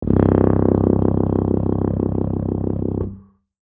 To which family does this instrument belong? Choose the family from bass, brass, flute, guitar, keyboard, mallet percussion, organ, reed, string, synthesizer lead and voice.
brass